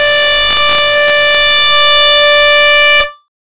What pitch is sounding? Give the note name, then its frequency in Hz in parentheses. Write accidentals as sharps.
D5 (587.3 Hz)